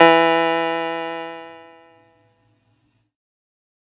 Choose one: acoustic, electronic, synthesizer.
electronic